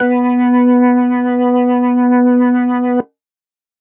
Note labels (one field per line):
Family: organ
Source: electronic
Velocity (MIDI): 50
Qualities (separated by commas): distorted